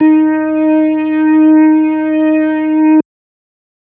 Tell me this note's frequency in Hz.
311.1 Hz